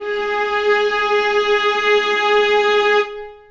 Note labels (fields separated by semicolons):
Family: string; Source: acoustic; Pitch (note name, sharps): G#4; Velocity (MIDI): 25; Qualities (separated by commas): long release, reverb